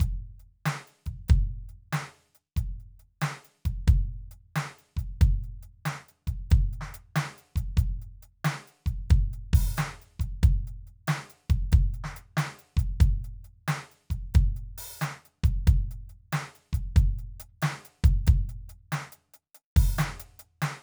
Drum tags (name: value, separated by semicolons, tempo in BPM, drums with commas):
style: rock; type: beat; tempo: 92 BPM; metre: 4/4; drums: closed hi-hat, open hi-hat, hi-hat pedal, snare, kick